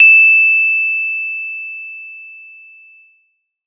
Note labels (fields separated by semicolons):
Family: mallet percussion; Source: acoustic; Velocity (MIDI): 75; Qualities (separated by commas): bright